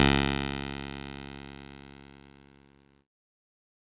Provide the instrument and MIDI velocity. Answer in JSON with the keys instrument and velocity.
{"instrument": "electronic keyboard", "velocity": 127}